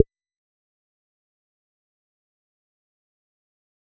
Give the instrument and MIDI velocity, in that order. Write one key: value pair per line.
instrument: synthesizer bass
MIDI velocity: 25